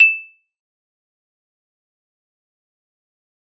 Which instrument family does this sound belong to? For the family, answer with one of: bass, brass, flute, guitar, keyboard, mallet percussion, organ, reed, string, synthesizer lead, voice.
mallet percussion